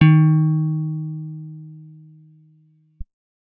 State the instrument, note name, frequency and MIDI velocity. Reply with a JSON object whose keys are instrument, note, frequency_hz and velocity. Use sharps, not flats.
{"instrument": "acoustic guitar", "note": "D#3", "frequency_hz": 155.6, "velocity": 50}